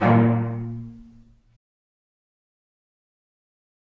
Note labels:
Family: string; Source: acoustic; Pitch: A#2; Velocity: 25; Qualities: fast decay, reverb

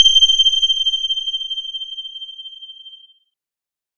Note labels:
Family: keyboard; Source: electronic; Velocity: 50; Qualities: bright

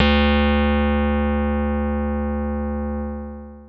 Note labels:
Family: keyboard; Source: electronic; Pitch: D2; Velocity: 127; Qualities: distorted, long release

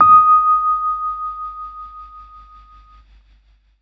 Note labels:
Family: keyboard; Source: electronic; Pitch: D#6; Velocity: 50

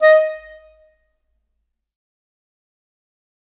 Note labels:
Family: reed; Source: acoustic; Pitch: D#5; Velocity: 100; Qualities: fast decay, percussive, reverb

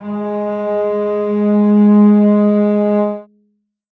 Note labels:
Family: string; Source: acoustic; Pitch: G#3; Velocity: 25; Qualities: reverb

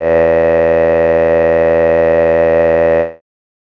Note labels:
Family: voice; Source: synthesizer; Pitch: E2; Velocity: 50; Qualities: bright

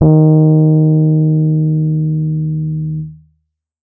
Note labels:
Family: keyboard; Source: electronic; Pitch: D#3; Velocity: 127; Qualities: dark

